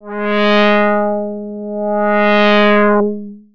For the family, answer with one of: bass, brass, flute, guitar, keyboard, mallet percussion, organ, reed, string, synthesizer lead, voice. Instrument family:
bass